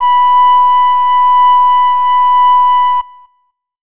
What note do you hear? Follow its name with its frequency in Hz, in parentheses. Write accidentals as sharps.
B5 (987.8 Hz)